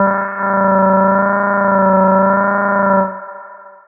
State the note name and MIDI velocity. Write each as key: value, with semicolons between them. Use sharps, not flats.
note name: G3; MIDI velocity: 25